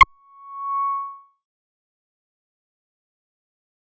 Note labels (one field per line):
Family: bass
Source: synthesizer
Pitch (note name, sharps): C#6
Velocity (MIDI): 127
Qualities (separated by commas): fast decay